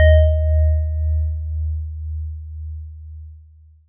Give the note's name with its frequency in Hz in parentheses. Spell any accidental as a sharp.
D#2 (77.78 Hz)